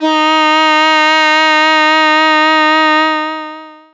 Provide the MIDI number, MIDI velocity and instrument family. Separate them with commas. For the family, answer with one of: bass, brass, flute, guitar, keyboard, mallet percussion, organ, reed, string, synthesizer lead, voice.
63, 100, voice